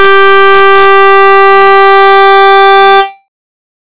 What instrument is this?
synthesizer bass